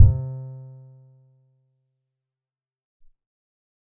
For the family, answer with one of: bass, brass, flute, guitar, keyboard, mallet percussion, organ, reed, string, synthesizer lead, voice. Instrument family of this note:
guitar